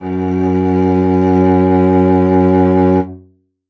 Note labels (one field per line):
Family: string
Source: acoustic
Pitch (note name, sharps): F#2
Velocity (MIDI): 50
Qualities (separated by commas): reverb